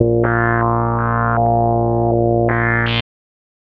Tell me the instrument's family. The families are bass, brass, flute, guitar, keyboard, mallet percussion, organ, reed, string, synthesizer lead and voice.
bass